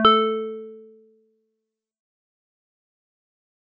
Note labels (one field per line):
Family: mallet percussion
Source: acoustic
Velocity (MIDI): 75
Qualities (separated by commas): dark, fast decay, multiphonic